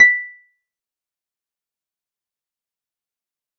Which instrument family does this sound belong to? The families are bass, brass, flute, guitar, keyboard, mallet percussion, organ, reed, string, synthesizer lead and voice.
guitar